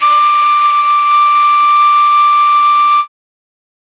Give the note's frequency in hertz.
1175 Hz